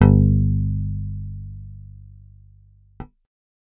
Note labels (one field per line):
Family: bass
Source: synthesizer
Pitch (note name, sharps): G1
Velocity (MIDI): 100